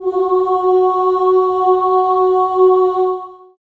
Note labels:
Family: voice; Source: acoustic; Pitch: F#4; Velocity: 75; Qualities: long release, reverb

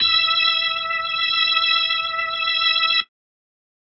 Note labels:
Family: organ; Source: electronic; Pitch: E5; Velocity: 25; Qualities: bright

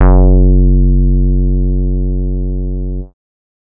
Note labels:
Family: bass; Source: synthesizer; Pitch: F#1; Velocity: 75; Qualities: dark

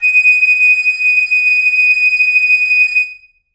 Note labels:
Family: flute; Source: acoustic; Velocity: 127; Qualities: reverb

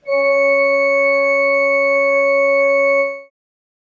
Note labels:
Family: organ; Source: acoustic; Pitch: C#5; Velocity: 127; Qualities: reverb

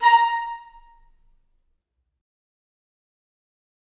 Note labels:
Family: reed; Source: acoustic; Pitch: A#5; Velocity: 50; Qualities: fast decay, reverb

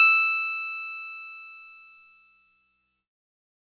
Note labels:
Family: keyboard; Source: electronic; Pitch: E6; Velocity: 25

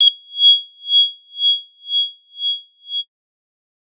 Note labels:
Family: bass; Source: synthesizer; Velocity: 100; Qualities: bright, distorted

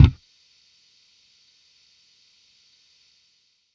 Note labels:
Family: bass; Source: electronic; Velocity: 75; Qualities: percussive

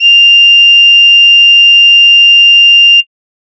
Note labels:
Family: flute; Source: synthesizer; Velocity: 25; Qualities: bright

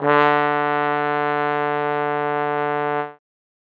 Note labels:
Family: brass; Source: acoustic; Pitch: D3; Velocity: 127

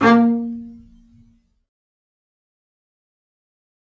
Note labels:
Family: string; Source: acoustic; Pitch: A#3; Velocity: 25; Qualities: fast decay, reverb

